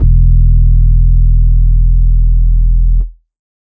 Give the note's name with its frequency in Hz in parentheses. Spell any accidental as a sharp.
E1 (41.2 Hz)